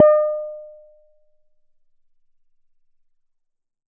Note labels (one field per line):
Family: bass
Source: synthesizer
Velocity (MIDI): 127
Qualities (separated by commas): percussive